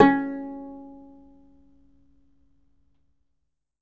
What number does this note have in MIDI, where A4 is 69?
61